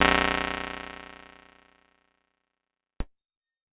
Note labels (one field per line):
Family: keyboard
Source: electronic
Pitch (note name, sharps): B0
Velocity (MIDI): 25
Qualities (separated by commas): bright, fast decay